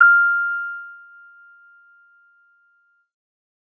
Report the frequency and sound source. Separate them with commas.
1397 Hz, electronic